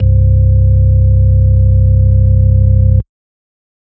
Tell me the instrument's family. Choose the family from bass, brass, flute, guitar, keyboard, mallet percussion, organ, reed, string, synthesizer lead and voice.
organ